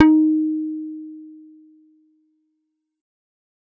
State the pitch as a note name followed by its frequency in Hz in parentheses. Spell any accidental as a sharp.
D#4 (311.1 Hz)